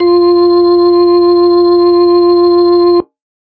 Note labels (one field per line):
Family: organ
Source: electronic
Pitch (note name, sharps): F4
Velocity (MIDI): 127